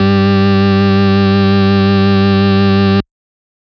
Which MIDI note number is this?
43